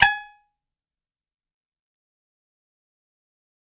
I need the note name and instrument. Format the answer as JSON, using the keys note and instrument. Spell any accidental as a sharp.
{"note": "G#5", "instrument": "acoustic guitar"}